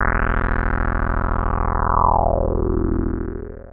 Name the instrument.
synthesizer lead